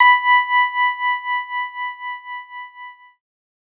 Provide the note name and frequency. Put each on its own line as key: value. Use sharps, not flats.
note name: B5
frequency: 987.8 Hz